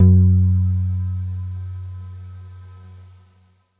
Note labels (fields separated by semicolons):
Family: guitar; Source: electronic; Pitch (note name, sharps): F#2; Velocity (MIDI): 100; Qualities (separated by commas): dark